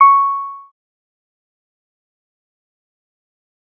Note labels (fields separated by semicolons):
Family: bass; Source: synthesizer; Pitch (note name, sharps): C#6; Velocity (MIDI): 75; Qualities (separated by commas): fast decay, percussive